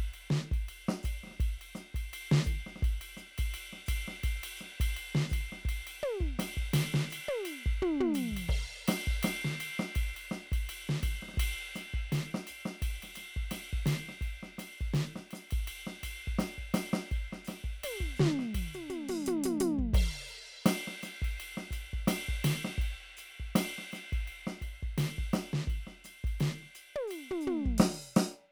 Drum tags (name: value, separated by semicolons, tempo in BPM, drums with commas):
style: New Orleans funk; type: beat; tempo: 84 BPM; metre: 4/4; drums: crash, ride, closed hi-hat, open hi-hat, hi-hat pedal, snare, high tom, floor tom, kick